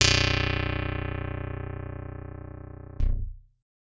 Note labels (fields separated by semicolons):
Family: guitar; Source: electronic; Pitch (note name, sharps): B0; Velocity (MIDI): 127; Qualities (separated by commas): reverb